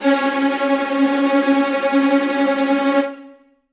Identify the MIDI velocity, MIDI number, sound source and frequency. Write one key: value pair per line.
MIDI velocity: 127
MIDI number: 61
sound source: acoustic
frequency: 277.2 Hz